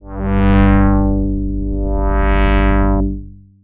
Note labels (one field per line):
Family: bass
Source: synthesizer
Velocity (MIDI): 100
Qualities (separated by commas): distorted, long release, tempo-synced